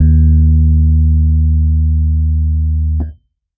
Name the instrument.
electronic keyboard